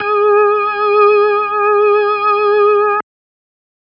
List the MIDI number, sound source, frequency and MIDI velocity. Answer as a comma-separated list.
68, electronic, 415.3 Hz, 25